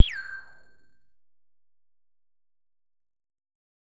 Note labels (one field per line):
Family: bass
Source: synthesizer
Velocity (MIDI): 127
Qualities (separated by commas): distorted, percussive